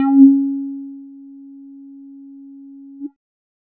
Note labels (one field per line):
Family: bass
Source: synthesizer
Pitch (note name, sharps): C#4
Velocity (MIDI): 25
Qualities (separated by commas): dark, distorted